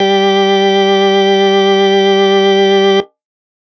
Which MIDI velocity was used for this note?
127